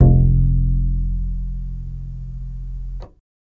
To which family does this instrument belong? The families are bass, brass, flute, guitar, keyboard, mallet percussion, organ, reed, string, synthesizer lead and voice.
bass